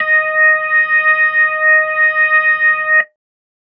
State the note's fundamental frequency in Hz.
622.3 Hz